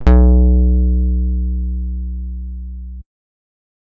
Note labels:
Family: guitar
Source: electronic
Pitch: B1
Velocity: 127

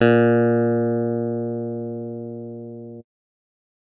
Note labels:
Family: keyboard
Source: electronic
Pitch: A#2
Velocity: 127

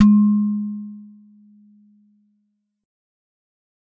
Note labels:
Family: mallet percussion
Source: acoustic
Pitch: G#3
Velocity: 50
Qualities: dark, non-linear envelope

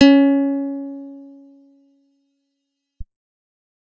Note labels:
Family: guitar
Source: acoustic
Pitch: C#4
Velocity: 75

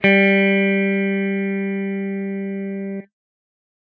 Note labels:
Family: guitar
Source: electronic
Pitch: G3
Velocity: 50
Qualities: distorted

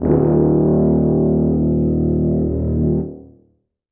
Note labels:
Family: brass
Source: acoustic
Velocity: 127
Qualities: bright, reverb

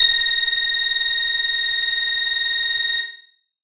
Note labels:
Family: keyboard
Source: electronic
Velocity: 127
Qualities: bright, distorted

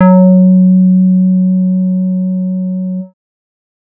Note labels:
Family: bass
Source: synthesizer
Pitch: F#3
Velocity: 25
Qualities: dark

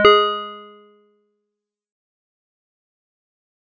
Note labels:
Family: mallet percussion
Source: acoustic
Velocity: 127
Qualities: dark, fast decay, multiphonic, percussive

